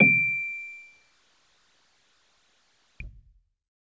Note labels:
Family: keyboard; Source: electronic; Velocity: 25

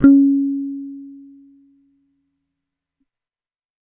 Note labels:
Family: bass; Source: electronic; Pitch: C#4; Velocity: 25; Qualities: fast decay

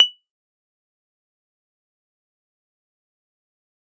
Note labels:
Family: mallet percussion; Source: electronic; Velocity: 100; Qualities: bright, fast decay, percussive

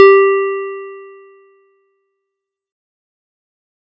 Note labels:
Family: keyboard; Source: electronic; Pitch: G4; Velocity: 75; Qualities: fast decay

